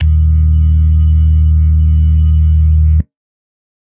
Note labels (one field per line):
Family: organ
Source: electronic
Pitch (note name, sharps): D#2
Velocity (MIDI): 100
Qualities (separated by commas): dark